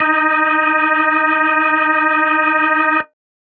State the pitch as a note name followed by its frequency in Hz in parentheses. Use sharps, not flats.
D#4 (311.1 Hz)